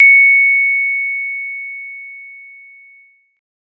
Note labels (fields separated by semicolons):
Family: mallet percussion; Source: acoustic; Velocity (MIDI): 50